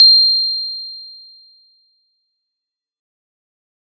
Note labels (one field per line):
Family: organ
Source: electronic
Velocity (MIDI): 25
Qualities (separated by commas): bright, fast decay